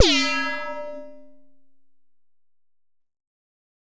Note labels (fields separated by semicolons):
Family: bass; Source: synthesizer; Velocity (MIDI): 100; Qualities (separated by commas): bright, distorted